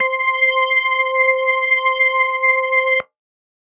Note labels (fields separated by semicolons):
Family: organ; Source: electronic; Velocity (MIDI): 25